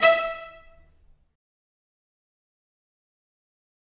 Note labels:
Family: string; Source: acoustic; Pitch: E5; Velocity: 100; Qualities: fast decay, percussive, reverb

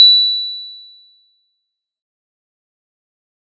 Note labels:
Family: mallet percussion; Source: acoustic; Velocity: 100; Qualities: fast decay

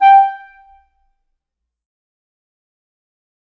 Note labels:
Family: reed; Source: acoustic; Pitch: G5; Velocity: 75; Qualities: fast decay, percussive, reverb

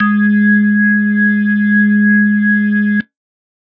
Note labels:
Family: organ; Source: electronic; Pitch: G#3; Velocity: 100

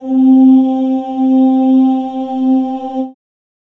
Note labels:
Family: voice; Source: acoustic; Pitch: C4; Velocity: 127; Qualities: dark, reverb

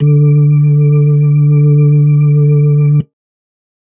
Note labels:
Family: organ; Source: electronic; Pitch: D3; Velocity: 100; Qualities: dark

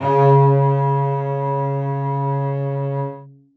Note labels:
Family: string; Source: acoustic; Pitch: C#3; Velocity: 127; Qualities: reverb

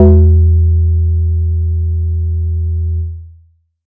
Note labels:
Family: mallet percussion; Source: acoustic; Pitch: E2; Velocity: 127

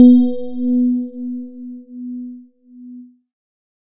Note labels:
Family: keyboard; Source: electronic; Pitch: B3; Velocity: 50

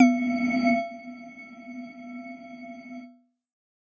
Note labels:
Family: mallet percussion; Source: electronic; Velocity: 127; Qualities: dark, non-linear envelope

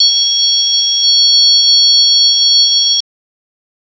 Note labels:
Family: organ; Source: electronic; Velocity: 127; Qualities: bright

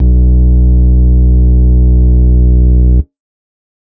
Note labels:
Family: organ; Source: electronic; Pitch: B1; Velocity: 75

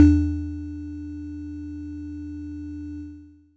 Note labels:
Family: mallet percussion; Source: acoustic; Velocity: 25; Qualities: distorted

